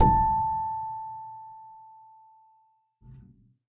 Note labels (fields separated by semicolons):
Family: keyboard; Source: acoustic; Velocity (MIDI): 50; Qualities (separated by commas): reverb